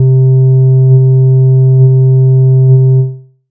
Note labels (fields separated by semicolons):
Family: bass; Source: synthesizer; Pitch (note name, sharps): C3; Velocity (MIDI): 100; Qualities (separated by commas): dark